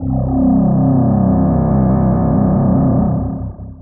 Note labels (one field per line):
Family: voice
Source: synthesizer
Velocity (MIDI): 100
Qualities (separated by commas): distorted, long release